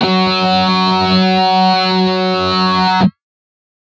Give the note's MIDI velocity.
75